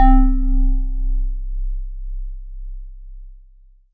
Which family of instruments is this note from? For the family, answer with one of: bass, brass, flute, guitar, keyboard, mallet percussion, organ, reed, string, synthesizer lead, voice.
mallet percussion